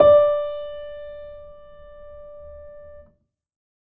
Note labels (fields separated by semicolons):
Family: keyboard; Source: acoustic; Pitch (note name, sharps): D5; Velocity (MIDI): 50; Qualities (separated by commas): reverb